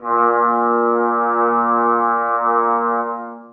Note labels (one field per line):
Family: brass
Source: acoustic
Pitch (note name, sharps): A#2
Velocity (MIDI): 50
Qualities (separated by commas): long release, reverb